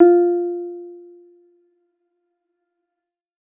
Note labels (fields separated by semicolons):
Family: keyboard; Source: electronic; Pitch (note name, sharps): F4; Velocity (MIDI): 75